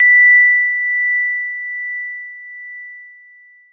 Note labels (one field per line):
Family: keyboard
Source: electronic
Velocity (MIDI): 100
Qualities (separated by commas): long release